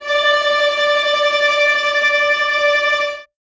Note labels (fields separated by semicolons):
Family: string; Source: acoustic; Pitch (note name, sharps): D5; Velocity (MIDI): 75; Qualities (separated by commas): bright, non-linear envelope, reverb